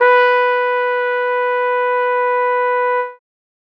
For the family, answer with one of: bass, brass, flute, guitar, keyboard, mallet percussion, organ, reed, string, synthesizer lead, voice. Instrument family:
brass